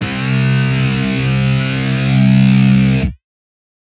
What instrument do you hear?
electronic guitar